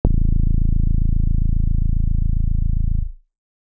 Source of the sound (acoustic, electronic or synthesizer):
electronic